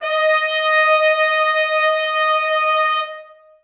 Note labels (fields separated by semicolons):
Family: brass; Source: acoustic; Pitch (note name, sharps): D#5; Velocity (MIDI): 127; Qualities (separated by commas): bright, reverb